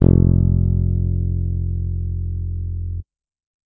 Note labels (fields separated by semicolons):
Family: bass; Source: electronic; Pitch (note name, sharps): F1; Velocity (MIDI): 100